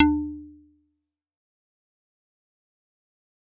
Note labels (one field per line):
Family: mallet percussion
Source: acoustic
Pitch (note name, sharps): D4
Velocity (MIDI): 127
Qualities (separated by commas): fast decay, percussive